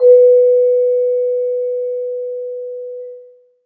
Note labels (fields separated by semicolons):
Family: mallet percussion; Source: acoustic; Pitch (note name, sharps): B4; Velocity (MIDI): 25; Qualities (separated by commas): reverb